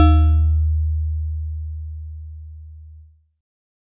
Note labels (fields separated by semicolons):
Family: mallet percussion; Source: acoustic; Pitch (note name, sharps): D#2; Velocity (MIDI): 75